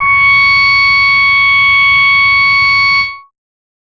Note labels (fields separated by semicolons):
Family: bass; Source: synthesizer; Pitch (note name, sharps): C#6; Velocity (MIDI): 75; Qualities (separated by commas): bright, distorted